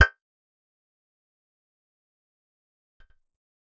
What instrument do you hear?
synthesizer bass